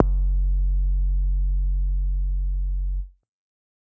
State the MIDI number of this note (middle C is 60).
30